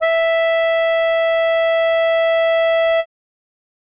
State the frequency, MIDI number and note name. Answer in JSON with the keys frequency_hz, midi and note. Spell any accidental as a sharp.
{"frequency_hz": 659.3, "midi": 76, "note": "E5"}